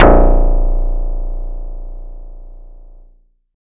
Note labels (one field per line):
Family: guitar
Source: acoustic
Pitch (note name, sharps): A#0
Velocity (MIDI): 75